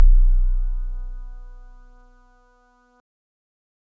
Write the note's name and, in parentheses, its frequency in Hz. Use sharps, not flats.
B0 (30.87 Hz)